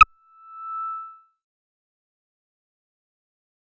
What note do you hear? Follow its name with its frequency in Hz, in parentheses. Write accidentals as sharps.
E6 (1319 Hz)